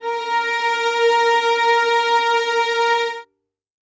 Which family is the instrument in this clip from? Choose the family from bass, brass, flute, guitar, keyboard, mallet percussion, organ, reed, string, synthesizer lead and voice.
string